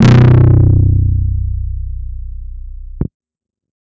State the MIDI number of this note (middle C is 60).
23